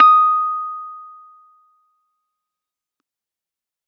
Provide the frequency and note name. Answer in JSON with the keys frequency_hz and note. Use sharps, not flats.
{"frequency_hz": 1245, "note": "D#6"}